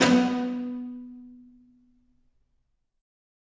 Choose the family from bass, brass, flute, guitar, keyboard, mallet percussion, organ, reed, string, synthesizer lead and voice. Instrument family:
string